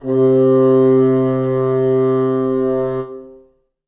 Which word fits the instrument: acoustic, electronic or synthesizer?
acoustic